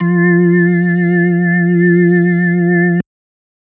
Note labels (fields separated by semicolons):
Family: organ; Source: electronic; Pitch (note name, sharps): F3; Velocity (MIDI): 127